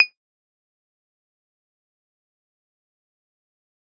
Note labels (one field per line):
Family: guitar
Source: synthesizer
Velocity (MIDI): 25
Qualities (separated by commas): bright, fast decay, percussive